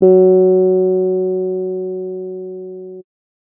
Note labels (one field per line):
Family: keyboard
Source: electronic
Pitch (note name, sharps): F#3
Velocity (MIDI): 50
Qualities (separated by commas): dark